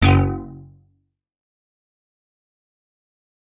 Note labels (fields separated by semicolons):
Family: guitar; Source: electronic; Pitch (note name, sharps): F#1; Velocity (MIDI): 127; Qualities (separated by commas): fast decay, percussive